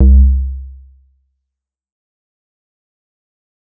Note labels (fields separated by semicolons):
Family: bass; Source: synthesizer; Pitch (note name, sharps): C2; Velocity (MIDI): 50; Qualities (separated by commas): dark, fast decay